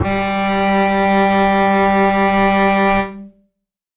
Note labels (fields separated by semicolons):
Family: string; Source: acoustic; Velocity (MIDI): 25; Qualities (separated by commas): reverb